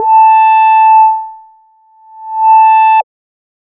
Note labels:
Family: bass; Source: synthesizer; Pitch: A5; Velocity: 127; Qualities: distorted

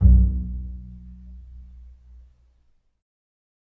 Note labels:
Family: string; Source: acoustic; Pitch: B1; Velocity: 25; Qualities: dark, reverb

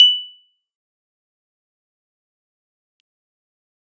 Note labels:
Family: keyboard; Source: electronic; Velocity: 75; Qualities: bright, fast decay, percussive

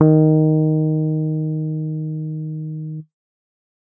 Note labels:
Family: keyboard; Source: electronic; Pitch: D#3; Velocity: 100; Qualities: dark

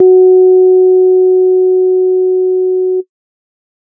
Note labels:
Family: organ; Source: electronic; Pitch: F#4; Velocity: 100; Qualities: dark

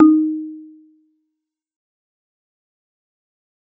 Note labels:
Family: mallet percussion; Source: acoustic; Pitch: D#4; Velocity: 100; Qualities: fast decay, percussive

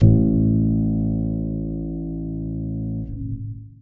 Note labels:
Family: keyboard; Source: acoustic; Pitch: A1; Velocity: 25; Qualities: dark, reverb

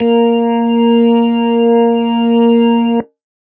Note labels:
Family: organ; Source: electronic; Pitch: A#3; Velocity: 75

